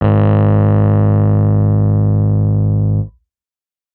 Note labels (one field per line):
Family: keyboard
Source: electronic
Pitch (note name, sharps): G#1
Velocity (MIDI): 127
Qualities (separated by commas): distorted